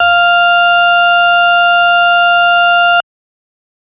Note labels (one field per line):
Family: organ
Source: electronic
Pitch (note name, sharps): F5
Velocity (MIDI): 50